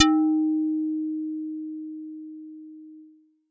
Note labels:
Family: bass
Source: synthesizer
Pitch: D#4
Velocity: 75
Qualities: distorted

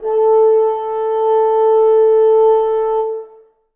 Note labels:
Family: reed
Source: acoustic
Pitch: A4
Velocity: 25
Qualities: reverb

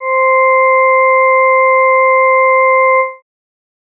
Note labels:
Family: organ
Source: electronic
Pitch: C5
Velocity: 50

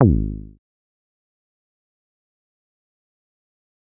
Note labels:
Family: bass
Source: synthesizer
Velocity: 25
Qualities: fast decay, percussive

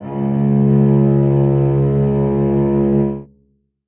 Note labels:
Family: string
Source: acoustic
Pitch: C#2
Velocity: 75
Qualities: reverb

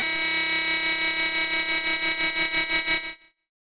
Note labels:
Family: bass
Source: synthesizer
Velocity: 100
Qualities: bright, distorted

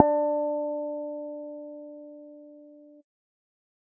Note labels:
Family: bass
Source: synthesizer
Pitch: D4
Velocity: 25

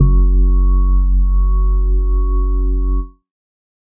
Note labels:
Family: organ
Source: electronic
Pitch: F#1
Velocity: 100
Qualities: dark

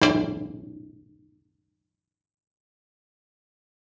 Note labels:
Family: guitar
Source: acoustic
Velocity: 75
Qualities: fast decay

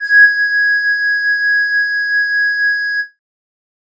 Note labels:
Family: flute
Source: synthesizer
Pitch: G#6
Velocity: 75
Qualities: distorted

